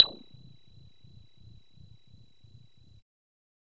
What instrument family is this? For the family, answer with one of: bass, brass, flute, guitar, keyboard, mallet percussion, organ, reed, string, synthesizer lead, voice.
bass